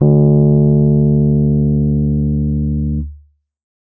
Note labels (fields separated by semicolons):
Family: keyboard; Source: electronic; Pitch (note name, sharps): D2; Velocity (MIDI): 100; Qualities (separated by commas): dark